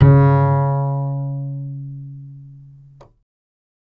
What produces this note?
electronic bass